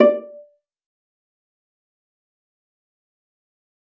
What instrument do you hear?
acoustic string instrument